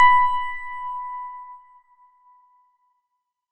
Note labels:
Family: organ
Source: electronic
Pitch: B5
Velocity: 127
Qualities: bright

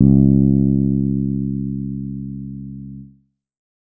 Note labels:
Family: bass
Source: synthesizer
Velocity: 100

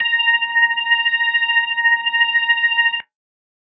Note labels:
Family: organ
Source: electronic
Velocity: 50

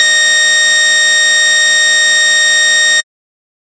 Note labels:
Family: bass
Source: synthesizer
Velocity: 127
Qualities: bright, distorted

